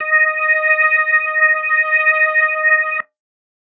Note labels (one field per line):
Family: organ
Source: electronic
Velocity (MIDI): 50